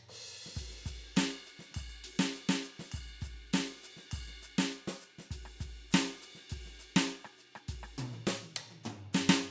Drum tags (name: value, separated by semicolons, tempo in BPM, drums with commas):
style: Brazilian; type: beat; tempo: 101 BPM; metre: 4/4; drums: crash, ride, ride bell, hi-hat pedal, percussion, snare, cross-stick, high tom, mid tom, floor tom, kick